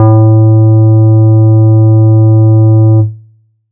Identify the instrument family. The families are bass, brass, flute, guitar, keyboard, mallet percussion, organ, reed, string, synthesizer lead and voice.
bass